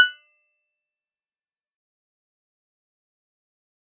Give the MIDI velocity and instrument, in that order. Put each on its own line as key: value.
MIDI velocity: 127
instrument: acoustic mallet percussion instrument